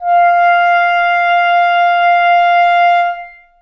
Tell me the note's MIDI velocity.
75